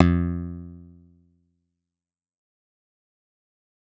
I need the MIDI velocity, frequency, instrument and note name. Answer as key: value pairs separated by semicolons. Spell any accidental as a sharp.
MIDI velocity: 50; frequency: 87.31 Hz; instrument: synthesizer bass; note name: F2